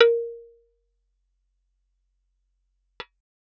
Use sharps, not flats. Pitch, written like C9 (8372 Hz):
A#4 (466.2 Hz)